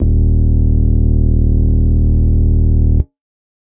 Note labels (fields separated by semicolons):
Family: organ; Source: electronic; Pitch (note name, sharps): D#1; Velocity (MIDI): 127; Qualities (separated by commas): distorted